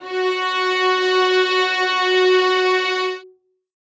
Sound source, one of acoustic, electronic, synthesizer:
acoustic